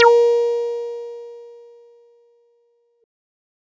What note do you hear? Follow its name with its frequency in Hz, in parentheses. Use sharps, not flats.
A#4 (466.2 Hz)